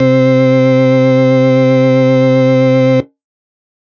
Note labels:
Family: organ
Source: electronic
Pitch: C3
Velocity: 50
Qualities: distorted

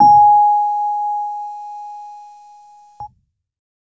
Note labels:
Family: keyboard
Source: electronic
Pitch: G#5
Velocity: 25

